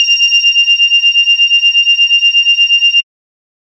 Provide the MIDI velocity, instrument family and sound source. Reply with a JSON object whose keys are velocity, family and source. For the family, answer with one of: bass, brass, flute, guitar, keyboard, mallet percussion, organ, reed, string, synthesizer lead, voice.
{"velocity": 75, "family": "bass", "source": "synthesizer"}